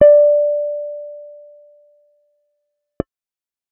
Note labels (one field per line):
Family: bass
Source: synthesizer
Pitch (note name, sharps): D5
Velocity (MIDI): 25